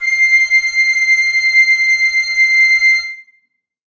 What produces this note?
acoustic reed instrument